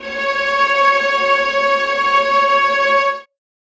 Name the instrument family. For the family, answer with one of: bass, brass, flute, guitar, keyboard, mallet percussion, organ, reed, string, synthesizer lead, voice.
string